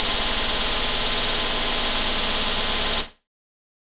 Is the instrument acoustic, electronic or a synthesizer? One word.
synthesizer